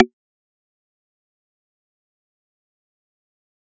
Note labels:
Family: mallet percussion; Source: acoustic; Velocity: 100; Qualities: fast decay, percussive

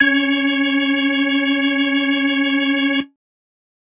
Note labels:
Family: organ; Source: electronic; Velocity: 50

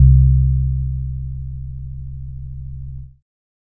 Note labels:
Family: keyboard; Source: electronic; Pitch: C2; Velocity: 100; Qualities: dark

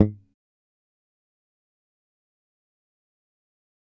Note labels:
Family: bass; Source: electronic; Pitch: G#2; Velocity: 25; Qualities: fast decay, percussive

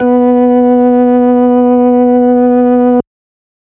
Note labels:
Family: organ; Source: electronic; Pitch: B3; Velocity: 100; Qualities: distorted

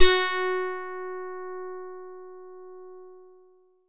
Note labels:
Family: guitar; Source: synthesizer; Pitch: F#4; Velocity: 25; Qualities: bright

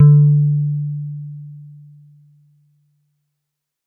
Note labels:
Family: guitar; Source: synthesizer; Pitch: D3; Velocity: 50; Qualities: dark

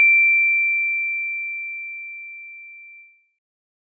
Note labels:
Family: mallet percussion; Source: acoustic; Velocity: 100; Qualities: bright

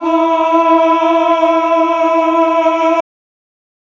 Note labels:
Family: voice; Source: electronic; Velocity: 127; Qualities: reverb

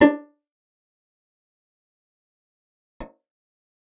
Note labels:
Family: guitar; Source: acoustic; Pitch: D4; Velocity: 75; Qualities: fast decay, percussive, reverb

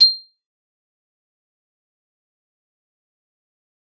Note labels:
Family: mallet percussion; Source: acoustic; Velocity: 50; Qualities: bright, fast decay, percussive

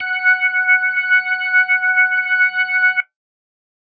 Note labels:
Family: organ; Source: electronic; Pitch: F#5; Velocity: 75

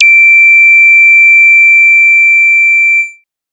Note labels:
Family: bass; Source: synthesizer; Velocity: 100; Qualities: bright, distorted

